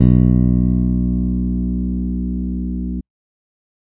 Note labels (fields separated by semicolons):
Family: bass; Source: electronic; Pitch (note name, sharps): B1; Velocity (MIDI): 127